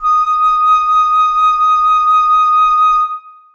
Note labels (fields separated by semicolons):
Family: flute; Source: acoustic; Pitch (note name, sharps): D#6; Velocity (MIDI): 25; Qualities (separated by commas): long release, reverb